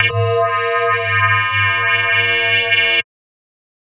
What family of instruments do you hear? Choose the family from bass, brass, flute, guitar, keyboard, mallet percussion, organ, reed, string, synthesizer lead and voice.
mallet percussion